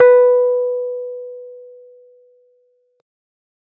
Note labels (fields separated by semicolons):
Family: keyboard; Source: electronic; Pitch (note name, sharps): B4; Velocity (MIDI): 75